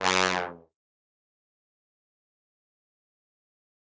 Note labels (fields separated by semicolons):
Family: brass; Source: acoustic; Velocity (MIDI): 50; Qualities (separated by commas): bright, fast decay, reverb